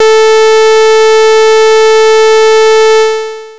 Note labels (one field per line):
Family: bass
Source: synthesizer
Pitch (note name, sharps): A4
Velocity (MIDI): 75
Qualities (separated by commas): bright, distorted, long release